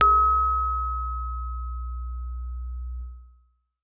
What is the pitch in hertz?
61.74 Hz